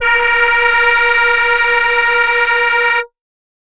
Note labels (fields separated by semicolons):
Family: voice; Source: synthesizer; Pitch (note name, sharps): A#4; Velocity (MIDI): 100; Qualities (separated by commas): bright, multiphonic